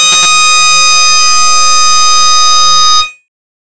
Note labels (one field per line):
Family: bass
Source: synthesizer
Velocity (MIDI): 75